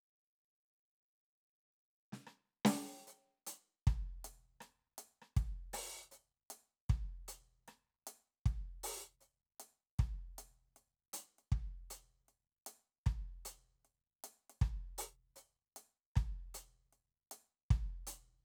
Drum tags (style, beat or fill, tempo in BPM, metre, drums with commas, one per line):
reggae
beat
78 BPM
4/4
closed hi-hat, open hi-hat, hi-hat pedal, snare, cross-stick, kick